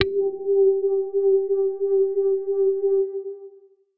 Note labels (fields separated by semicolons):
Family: guitar; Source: electronic; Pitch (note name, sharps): G4; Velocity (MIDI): 25; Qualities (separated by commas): dark, distorted, long release